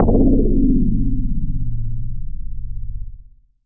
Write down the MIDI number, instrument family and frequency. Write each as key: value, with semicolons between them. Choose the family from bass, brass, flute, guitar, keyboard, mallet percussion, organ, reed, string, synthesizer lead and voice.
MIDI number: 12; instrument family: synthesizer lead; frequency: 16.35 Hz